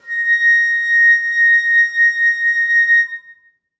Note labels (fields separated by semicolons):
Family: flute; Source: acoustic; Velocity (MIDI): 25; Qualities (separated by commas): reverb